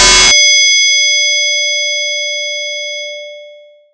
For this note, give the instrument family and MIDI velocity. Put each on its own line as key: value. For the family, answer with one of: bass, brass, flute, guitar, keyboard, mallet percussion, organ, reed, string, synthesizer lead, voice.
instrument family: mallet percussion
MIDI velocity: 75